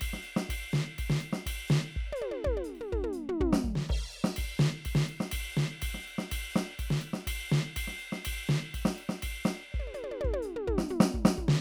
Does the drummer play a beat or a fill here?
beat